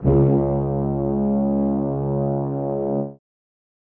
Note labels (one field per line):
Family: brass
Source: acoustic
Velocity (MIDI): 25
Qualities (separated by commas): reverb